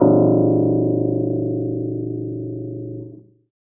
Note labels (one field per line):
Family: keyboard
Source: acoustic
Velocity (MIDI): 50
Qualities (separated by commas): reverb